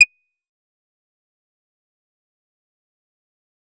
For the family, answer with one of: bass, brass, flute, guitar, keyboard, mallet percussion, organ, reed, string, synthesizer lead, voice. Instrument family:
bass